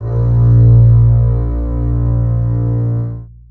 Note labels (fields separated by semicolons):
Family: string; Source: acoustic; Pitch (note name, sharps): A#1; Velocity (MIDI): 25; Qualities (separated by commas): long release, reverb